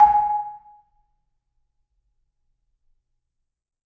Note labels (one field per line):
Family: mallet percussion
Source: acoustic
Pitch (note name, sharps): G#5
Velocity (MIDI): 127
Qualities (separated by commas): percussive, reverb